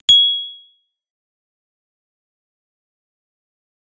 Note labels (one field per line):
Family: bass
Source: synthesizer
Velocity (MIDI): 127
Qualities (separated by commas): bright, distorted, fast decay, percussive